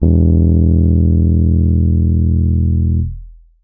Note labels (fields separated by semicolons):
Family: keyboard; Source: electronic; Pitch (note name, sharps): E1; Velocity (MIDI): 100; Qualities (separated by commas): long release